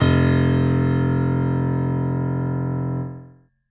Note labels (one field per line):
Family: keyboard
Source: acoustic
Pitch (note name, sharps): F1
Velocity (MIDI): 100